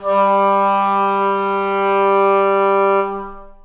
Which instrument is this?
acoustic reed instrument